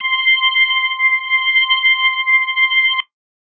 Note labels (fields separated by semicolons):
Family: organ; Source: electronic; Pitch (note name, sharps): C6; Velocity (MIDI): 75